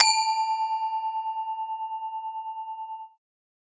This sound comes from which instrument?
acoustic mallet percussion instrument